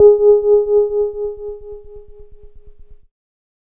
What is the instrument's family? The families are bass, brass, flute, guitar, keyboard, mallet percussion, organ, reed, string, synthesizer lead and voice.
keyboard